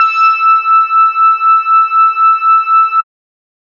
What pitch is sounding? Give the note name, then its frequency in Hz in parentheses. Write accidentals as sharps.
E6 (1319 Hz)